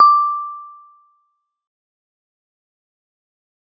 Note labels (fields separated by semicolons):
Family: mallet percussion; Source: acoustic; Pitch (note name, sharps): D6; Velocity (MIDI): 50; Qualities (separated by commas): fast decay, percussive